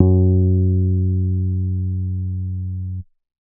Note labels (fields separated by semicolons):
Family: bass; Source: synthesizer; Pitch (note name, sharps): F#2; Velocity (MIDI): 75; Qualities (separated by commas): dark, reverb